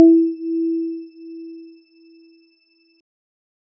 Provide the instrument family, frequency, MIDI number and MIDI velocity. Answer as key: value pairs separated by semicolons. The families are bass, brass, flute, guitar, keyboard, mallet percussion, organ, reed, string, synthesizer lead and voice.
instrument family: keyboard; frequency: 329.6 Hz; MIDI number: 64; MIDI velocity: 75